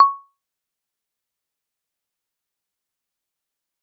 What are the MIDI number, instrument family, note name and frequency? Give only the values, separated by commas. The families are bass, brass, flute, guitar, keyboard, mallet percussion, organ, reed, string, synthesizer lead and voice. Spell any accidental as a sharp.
85, mallet percussion, C#6, 1109 Hz